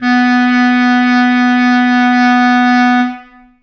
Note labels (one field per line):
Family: reed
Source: acoustic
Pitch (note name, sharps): B3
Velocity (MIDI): 127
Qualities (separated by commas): long release, reverb